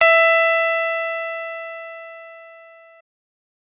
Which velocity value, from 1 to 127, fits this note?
100